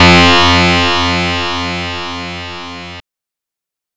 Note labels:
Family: guitar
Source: synthesizer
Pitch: F2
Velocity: 100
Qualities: bright, distorted

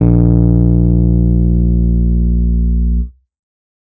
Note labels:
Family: keyboard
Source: electronic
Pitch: A#1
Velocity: 100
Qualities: distorted

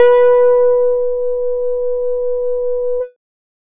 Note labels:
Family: bass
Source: synthesizer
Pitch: B4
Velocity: 25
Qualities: distorted, multiphonic, tempo-synced

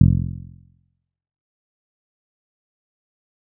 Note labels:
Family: bass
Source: synthesizer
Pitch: F1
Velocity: 50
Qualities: dark, fast decay, percussive

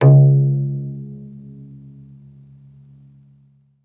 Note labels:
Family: guitar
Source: acoustic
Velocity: 100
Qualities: dark, reverb

